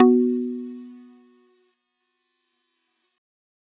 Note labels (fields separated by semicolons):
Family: mallet percussion; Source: acoustic; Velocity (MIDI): 25; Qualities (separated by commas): multiphonic